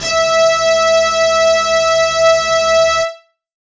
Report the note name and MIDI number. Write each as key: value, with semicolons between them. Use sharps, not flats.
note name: E5; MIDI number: 76